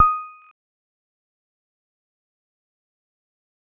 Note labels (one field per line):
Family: mallet percussion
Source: acoustic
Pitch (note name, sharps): D#6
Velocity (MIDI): 25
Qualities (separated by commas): fast decay, percussive